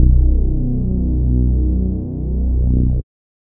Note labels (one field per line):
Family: bass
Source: synthesizer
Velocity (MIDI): 75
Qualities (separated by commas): dark